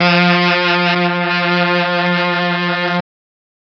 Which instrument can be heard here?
electronic reed instrument